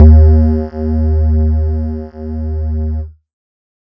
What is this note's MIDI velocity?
127